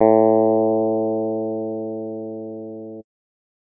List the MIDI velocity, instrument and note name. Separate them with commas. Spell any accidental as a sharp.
25, electronic guitar, A2